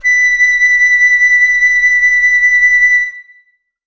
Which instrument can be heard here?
acoustic flute